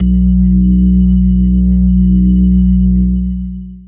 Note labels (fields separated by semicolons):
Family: organ; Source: electronic; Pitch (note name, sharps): B1; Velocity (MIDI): 100; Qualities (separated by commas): dark, distorted, long release